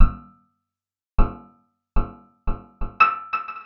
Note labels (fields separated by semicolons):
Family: guitar; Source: acoustic; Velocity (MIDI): 75; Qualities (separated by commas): percussive, reverb